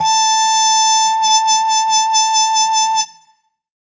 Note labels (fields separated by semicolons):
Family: brass; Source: acoustic; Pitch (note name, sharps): A5; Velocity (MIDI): 75